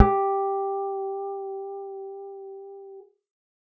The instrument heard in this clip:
synthesizer bass